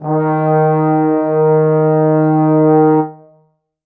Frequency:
155.6 Hz